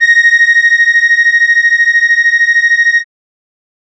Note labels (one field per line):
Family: keyboard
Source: acoustic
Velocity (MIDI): 100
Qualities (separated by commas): bright